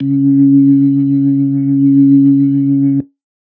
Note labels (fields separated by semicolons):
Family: organ; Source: electronic; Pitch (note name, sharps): C#3; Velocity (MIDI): 50; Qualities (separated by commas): dark